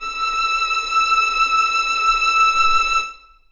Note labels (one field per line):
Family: string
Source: acoustic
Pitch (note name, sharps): E6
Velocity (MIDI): 25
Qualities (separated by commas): bright, reverb